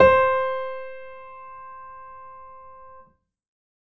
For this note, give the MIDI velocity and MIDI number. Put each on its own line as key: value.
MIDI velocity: 75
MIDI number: 72